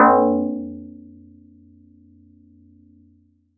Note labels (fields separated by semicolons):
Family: mallet percussion; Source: acoustic; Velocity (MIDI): 100